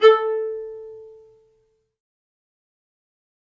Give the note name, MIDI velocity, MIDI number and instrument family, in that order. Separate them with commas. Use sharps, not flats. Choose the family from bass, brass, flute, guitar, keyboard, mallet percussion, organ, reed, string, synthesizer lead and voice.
A4, 25, 69, string